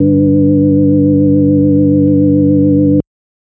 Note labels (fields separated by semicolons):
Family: organ; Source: electronic; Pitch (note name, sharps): G2; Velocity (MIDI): 127; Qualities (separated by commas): multiphonic